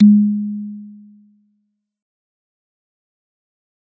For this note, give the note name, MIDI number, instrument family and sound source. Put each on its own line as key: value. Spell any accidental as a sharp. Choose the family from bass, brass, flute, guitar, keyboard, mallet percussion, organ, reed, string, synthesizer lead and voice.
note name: G#3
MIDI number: 56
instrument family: mallet percussion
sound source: acoustic